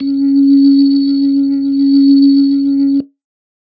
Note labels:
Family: organ; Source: electronic; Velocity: 25

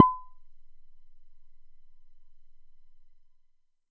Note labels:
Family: bass; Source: synthesizer; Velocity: 50

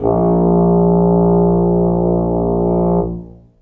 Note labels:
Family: brass; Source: acoustic; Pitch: A#1; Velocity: 25; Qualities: dark, long release, reverb

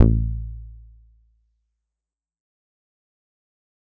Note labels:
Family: bass; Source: synthesizer; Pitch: A1; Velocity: 75; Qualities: dark, distorted, fast decay

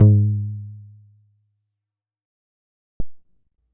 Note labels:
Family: bass; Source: synthesizer; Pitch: G#2; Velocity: 25; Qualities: dark, fast decay

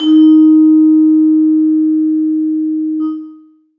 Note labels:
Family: mallet percussion; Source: acoustic; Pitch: D#4; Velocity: 75; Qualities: long release, reverb

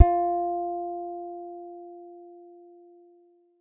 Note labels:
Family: guitar; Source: acoustic; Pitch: F4; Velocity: 127; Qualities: dark

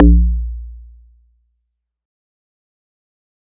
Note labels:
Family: mallet percussion; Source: acoustic; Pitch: A#1; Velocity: 100; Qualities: fast decay

